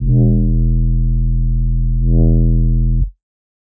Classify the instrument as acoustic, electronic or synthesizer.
synthesizer